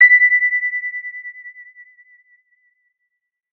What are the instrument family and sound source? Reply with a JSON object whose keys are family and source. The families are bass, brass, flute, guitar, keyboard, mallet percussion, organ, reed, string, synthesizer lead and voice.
{"family": "guitar", "source": "electronic"}